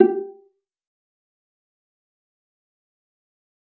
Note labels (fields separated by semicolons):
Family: string; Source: acoustic; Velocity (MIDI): 25; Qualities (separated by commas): fast decay, percussive, reverb